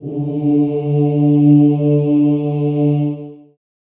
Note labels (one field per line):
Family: voice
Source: acoustic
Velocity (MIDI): 75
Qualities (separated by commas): dark, long release, reverb